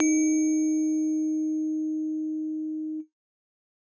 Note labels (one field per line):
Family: keyboard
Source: acoustic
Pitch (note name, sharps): D#4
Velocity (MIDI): 50